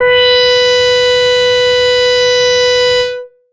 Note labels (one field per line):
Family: bass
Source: synthesizer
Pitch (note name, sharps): B4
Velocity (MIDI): 100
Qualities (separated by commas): distorted